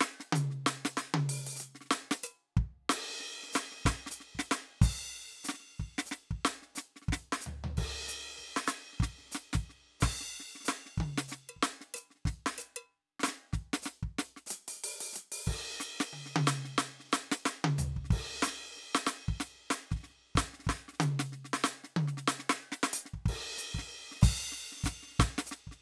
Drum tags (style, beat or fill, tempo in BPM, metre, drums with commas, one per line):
New Orleans funk
beat
93 BPM
4/4
crash, ride, closed hi-hat, hi-hat pedal, percussion, snare, cross-stick, high tom, floor tom, kick